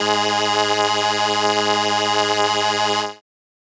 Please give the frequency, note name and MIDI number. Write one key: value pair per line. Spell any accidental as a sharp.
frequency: 103.8 Hz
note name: G#2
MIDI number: 44